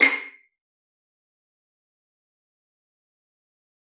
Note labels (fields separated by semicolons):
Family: string; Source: acoustic; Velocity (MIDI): 25; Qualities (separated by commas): fast decay, percussive, reverb